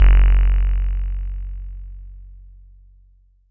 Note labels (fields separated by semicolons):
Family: bass; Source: synthesizer; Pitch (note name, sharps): F#1; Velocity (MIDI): 50; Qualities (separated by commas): bright, distorted